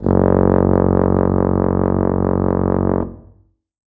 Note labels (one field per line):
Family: brass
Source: acoustic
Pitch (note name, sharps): F#1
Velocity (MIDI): 100